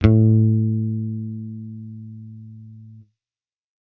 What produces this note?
electronic bass